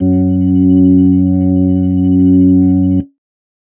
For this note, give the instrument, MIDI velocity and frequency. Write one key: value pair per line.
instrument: electronic organ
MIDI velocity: 25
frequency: 92.5 Hz